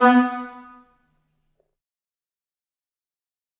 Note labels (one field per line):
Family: reed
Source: acoustic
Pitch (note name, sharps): B3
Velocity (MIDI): 50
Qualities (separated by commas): fast decay, percussive, reverb